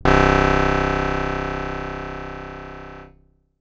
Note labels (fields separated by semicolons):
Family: guitar; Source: acoustic; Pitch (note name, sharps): C1; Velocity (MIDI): 100; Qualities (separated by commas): bright, distorted